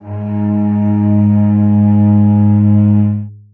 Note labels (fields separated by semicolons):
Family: string; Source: acoustic; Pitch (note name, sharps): G#2; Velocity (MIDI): 25; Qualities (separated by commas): long release, reverb